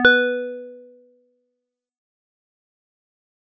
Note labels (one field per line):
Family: mallet percussion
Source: acoustic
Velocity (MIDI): 75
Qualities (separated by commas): dark, fast decay, multiphonic